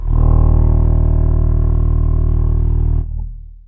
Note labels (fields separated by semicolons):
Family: reed; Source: acoustic; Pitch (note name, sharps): D#1; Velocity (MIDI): 25; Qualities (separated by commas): long release, reverb